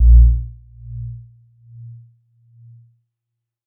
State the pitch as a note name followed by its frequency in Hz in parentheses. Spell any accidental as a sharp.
A#1 (58.27 Hz)